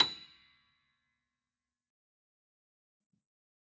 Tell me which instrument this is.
acoustic keyboard